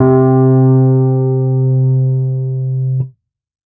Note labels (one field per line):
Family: keyboard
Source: electronic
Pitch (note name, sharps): C3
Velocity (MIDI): 75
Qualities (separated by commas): dark